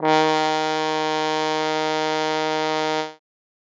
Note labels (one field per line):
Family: brass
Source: acoustic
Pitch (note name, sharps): D#3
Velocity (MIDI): 127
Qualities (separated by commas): bright